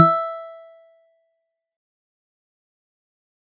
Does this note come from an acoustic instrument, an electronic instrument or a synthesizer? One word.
acoustic